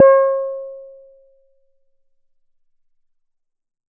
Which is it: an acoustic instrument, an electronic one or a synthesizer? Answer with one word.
synthesizer